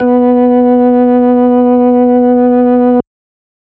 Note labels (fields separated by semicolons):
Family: organ; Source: electronic; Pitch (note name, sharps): B3; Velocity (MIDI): 50; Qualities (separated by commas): distorted